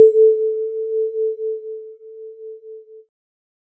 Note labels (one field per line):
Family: keyboard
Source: electronic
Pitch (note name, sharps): A4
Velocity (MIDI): 25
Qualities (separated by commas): multiphonic